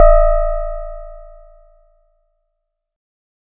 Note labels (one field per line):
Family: mallet percussion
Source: acoustic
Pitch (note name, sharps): A0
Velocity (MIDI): 75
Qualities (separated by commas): bright